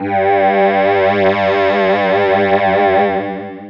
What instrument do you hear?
synthesizer voice